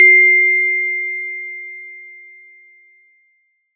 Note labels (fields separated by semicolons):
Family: mallet percussion; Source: acoustic; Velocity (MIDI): 25